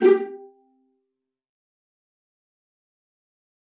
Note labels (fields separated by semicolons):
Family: string; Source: acoustic; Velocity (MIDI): 50; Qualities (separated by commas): fast decay, percussive, reverb